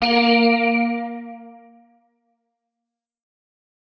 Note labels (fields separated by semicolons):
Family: guitar; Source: electronic; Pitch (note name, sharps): A#3; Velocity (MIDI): 127; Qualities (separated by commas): fast decay